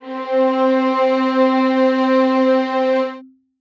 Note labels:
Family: string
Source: acoustic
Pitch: C4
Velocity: 50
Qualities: reverb

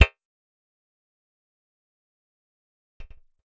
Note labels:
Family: bass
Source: synthesizer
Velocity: 75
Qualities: fast decay, percussive

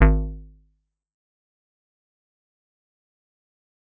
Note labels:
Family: bass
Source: synthesizer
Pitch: G#1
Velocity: 127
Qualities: dark, fast decay, percussive

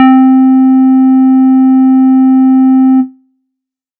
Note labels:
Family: bass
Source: synthesizer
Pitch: C4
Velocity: 50

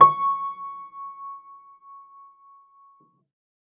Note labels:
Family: keyboard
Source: acoustic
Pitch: C#6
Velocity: 127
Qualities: reverb

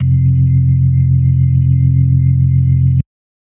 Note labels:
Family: organ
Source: electronic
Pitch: F1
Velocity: 127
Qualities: dark

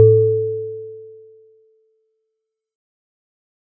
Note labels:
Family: mallet percussion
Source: acoustic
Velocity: 50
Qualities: fast decay

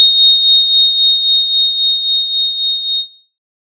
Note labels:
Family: synthesizer lead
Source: synthesizer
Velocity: 25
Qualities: bright

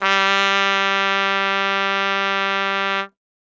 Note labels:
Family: brass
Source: acoustic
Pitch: G3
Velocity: 75

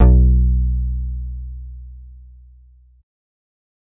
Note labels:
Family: bass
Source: synthesizer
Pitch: B1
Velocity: 75

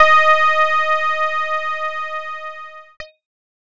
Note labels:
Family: keyboard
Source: electronic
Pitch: D#5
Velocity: 100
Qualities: distorted

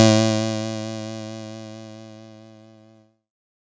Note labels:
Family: keyboard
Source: electronic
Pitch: A2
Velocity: 25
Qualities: bright

